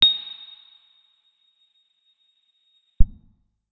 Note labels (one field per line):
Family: guitar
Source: electronic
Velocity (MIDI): 25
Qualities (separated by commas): percussive, reverb